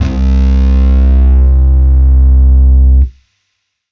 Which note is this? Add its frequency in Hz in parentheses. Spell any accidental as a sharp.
C2 (65.41 Hz)